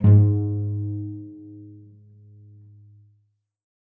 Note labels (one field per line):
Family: string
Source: acoustic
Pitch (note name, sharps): G#2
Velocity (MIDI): 25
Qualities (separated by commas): dark, reverb